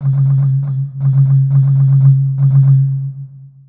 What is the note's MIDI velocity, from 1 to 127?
25